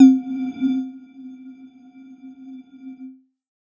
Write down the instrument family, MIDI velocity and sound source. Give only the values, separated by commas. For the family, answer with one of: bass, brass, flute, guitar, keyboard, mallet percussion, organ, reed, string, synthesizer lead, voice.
mallet percussion, 100, electronic